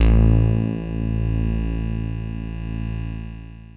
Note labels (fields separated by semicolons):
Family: guitar; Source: synthesizer; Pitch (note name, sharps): A1; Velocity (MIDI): 127; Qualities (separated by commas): long release